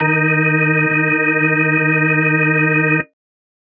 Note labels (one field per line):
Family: organ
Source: electronic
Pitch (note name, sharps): D#3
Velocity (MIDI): 127